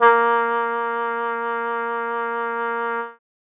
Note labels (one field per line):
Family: reed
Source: acoustic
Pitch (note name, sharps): A#3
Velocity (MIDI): 75